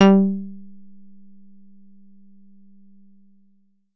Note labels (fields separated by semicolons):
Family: guitar; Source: synthesizer; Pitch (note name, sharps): G3; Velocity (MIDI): 25